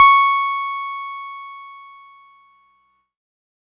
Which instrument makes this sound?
electronic keyboard